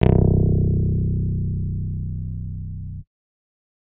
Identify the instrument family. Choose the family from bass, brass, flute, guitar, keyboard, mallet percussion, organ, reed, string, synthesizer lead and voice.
keyboard